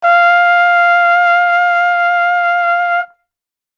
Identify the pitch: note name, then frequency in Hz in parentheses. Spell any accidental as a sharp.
F5 (698.5 Hz)